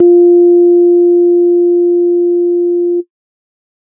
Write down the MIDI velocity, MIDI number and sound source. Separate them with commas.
75, 65, electronic